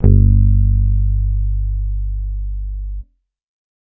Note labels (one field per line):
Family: bass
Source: electronic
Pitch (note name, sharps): G1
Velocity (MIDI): 50